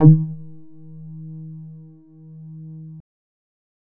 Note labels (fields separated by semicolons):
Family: bass; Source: synthesizer; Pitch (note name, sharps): D#3; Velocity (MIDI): 25; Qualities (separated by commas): dark, distorted